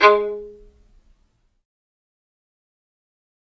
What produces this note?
acoustic string instrument